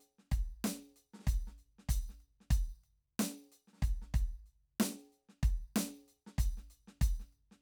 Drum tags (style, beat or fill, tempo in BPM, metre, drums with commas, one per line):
hip-hop
beat
94 BPM
4/4
closed hi-hat, snare, kick